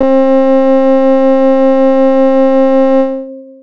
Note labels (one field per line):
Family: keyboard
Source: electronic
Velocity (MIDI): 100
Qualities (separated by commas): distorted, long release